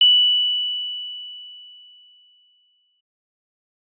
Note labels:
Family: keyboard; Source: electronic; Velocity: 127; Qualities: bright

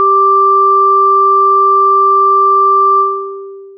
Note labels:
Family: synthesizer lead; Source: synthesizer; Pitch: G4; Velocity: 50; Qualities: long release

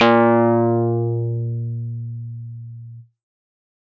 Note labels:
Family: keyboard; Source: electronic; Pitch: A#2; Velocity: 127; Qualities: distorted

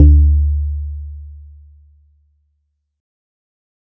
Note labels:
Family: guitar; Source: synthesizer; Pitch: D2; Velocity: 25; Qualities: dark

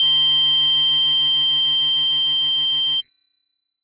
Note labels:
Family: mallet percussion; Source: electronic; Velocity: 75; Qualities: bright, long release

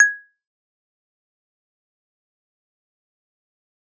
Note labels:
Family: mallet percussion; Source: acoustic; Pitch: G#6; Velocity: 25; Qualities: fast decay, percussive

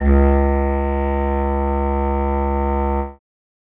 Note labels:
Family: reed; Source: acoustic; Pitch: C#2; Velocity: 100; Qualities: dark

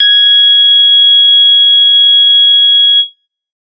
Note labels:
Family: bass; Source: synthesizer; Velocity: 50

